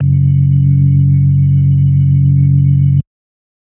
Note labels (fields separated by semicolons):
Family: organ; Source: electronic; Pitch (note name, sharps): F#1; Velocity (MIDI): 75; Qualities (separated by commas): dark